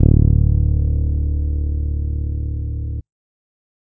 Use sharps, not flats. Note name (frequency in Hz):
D1 (36.71 Hz)